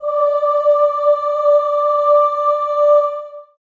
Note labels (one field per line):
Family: voice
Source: acoustic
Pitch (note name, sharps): D5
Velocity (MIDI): 75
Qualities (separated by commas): long release, reverb